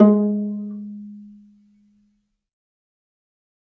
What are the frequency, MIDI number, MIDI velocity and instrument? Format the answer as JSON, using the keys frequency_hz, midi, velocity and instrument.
{"frequency_hz": 207.7, "midi": 56, "velocity": 75, "instrument": "acoustic string instrument"}